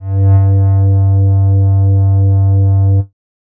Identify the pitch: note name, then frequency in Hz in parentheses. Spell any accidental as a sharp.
G2 (98 Hz)